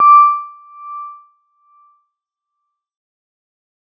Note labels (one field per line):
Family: mallet percussion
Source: electronic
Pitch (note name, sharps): D6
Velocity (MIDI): 75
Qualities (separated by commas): percussive